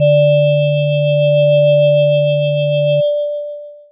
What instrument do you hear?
electronic mallet percussion instrument